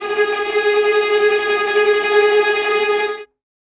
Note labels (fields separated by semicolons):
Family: string; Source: acoustic; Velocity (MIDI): 75; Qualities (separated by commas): bright, non-linear envelope, reverb